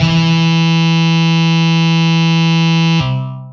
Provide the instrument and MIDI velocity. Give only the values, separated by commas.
electronic guitar, 75